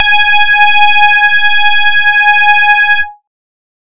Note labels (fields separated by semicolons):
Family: bass; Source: synthesizer; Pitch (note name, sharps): G#5; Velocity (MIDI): 127; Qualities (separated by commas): bright, distorted